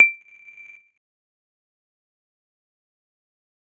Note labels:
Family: mallet percussion; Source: electronic; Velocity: 25; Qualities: fast decay, non-linear envelope, percussive

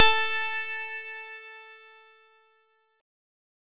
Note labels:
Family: synthesizer lead; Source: synthesizer; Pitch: A4; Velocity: 50; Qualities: bright, distorted

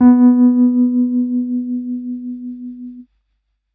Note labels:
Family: keyboard; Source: electronic; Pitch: B3; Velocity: 75

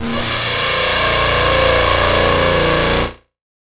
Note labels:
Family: guitar; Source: electronic; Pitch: A#0; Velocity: 100

